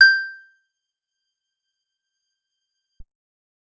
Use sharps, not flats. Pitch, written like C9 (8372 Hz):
G6 (1568 Hz)